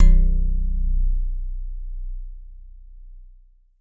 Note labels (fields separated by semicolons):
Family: mallet percussion; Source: acoustic; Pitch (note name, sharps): B0; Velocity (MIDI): 75